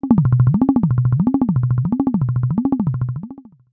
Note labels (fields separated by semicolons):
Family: voice; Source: synthesizer; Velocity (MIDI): 25; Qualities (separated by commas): long release, non-linear envelope, tempo-synced